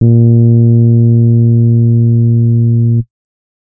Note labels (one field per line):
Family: keyboard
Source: electronic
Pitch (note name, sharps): A#2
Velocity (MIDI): 50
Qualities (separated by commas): dark